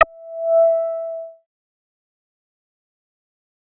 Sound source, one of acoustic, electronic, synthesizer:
synthesizer